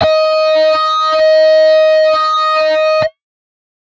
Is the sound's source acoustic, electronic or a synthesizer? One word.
electronic